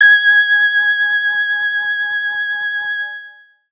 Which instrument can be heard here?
electronic organ